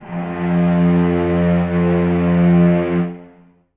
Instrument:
acoustic string instrument